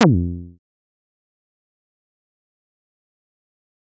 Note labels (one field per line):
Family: bass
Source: synthesizer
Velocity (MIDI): 127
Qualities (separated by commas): distorted, fast decay, percussive